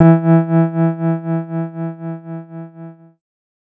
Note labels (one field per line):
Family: keyboard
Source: electronic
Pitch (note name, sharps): E3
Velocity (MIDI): 127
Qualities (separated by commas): dark